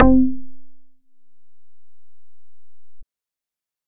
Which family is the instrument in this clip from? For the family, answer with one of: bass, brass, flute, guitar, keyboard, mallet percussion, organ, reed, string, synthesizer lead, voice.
bass